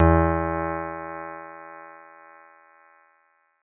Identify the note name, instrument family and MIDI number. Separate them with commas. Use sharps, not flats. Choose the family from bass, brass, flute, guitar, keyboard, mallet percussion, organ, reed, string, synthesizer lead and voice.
E2, keyboard, 40